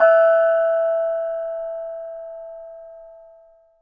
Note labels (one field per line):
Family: mallet percussion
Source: acoustic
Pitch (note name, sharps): E5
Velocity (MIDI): 50